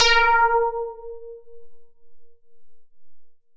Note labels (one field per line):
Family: synthesizer lead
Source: synthesizer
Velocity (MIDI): 127